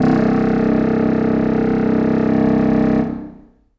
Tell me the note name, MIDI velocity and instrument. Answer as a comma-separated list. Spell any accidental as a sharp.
C1, 75, acoustic reed instrument